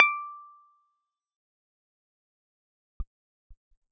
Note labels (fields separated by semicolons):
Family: keyboard; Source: electronic; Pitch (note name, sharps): D6; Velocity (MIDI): 75; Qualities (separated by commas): fast decay